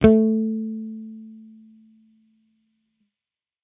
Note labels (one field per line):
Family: bass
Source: electronic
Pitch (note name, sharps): A3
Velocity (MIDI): 50